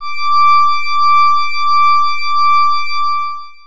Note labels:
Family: organ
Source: electronic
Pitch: D6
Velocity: 100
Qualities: distorted, long release

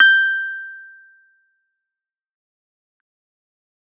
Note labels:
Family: keyboard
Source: electronic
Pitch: G6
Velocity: 127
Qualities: fast decay

